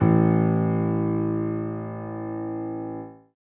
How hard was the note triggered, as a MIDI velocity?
25